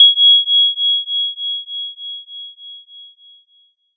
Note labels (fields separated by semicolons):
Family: mallet percussion; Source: electronic; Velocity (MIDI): 127; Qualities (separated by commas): bright, multiphonic